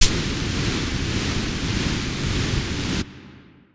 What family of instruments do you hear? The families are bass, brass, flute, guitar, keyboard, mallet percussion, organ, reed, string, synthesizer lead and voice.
flute